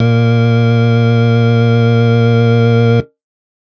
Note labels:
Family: organ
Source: electronic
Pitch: A#2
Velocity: 50

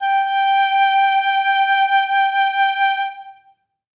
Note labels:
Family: flute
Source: acoustic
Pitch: G5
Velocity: 75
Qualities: reverb

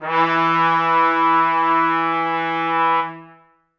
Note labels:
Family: brass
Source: acoustic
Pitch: E3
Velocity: 100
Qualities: reverb

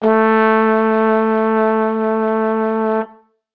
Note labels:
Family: brass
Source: acoustic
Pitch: A3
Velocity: 75

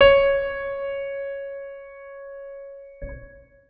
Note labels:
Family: organ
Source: electronic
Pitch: C#5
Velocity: 75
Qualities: reverb

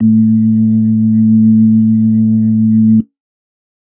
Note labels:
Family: organ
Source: electronic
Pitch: A2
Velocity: 100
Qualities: dark

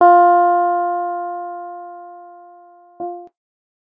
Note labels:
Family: guitar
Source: electronic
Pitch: F4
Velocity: 25

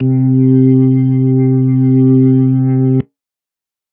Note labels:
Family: organ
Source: electronic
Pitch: C3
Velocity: 75

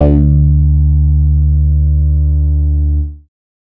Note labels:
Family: bass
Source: synthesizer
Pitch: D2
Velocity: 25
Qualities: distorted

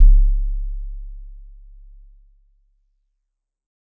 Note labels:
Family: mallet percussion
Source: acoustic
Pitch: C#1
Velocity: 50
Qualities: dark

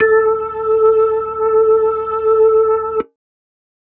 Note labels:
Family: organ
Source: electronic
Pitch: A4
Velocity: 127

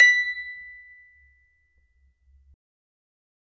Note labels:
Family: mallet percussion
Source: acoustic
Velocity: 50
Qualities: fast decay, percussive, reverb

